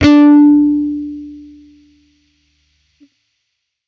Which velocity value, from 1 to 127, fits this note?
127